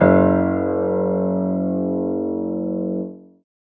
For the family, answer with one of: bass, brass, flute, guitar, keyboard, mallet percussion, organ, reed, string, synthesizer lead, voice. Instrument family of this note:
keyboard